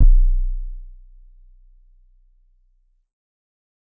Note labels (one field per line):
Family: keyboard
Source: electronic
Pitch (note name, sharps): B0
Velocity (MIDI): 127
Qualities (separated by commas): dark